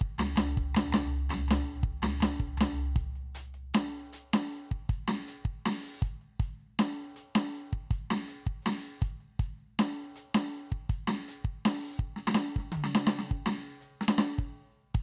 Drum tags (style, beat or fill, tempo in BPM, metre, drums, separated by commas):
funk, beat, 80 BPM, 4/4, closed hi-hat, open hi-hat, hi-hat pedal, snare, high tom, floor tom, kick